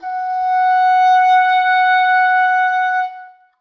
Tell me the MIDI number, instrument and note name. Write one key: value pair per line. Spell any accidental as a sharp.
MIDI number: 78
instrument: acoustic reed instrument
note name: F#5